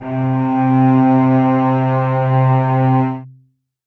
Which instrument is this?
acoustic string instrument